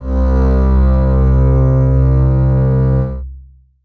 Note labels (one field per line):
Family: string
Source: acoustic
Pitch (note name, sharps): C2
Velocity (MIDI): 75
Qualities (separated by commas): long release, reverb